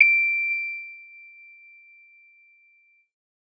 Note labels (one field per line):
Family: keyboard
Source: electronic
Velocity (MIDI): 25